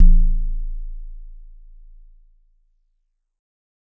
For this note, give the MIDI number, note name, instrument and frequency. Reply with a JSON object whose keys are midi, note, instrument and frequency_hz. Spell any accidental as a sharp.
{"midi": 21, "note": "A0", "instrument": "acoustic mallet percussion instrument", "frequency_hz": 27.5}